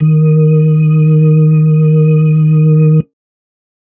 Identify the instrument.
electronic organ